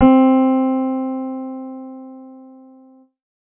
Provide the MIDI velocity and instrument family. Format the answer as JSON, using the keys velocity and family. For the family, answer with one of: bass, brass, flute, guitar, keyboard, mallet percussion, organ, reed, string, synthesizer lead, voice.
{"velocity": 75, "family": "keyboard"}